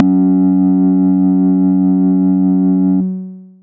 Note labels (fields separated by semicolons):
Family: bass; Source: synthesizer; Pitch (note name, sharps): F#2; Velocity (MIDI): 100; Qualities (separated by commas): long release, multiphonic